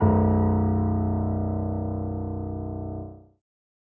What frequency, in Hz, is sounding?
30.87 Hz